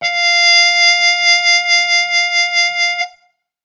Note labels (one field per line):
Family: brass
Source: acoustic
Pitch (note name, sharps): F5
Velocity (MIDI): 75